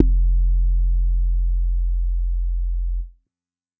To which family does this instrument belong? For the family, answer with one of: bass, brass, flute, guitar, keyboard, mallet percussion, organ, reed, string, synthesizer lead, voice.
bass